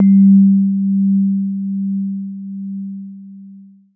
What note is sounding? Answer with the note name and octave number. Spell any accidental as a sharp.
G3